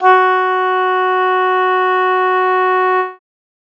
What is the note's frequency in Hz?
370 Hz